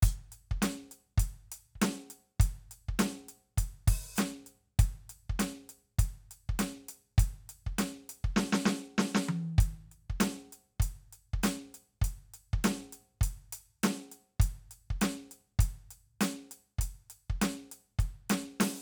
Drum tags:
rock
beat
100 BPM
4/4
closed hi-hat, open hi-hat, hi-hat pedal, snare, high tom, kick

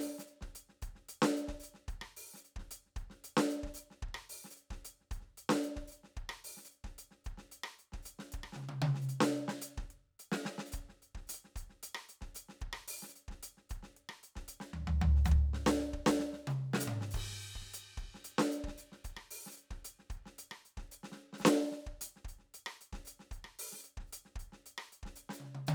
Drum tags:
songo
beat
112 BPM
4/4
crash, closed hi-hat, open hi-hat, hi-hat pedal, snare, cross-stick, high tom, mid tom, floor tom, kick

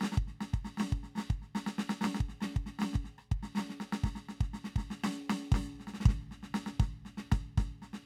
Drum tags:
march
beat
120 BPM
4/4
snare, cross-stick, kick

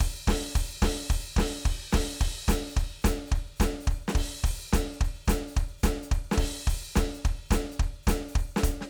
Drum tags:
swing
beat
215 BPM
4/4
crash, closed hi-hat, open hi-hat, hi-hat pedal, snare, kick

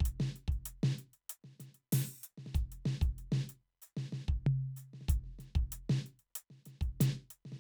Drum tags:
funk
beat
95 BPM
4/4
closed hi-hat, open hi-hat, hi-hat pedal, snare, floor tom, kick

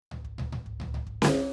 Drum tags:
punk
fill
144 BPM
4/4
snare, high tom, floor tom, kick

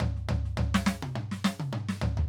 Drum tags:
soul
fill
105 BPM
4/4
snare, high tom, mid tom, floor tom

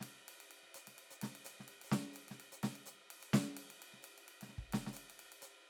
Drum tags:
linear jazz
beat
128 BPM
4/4
ride, hi-hat pedal, snare, kick

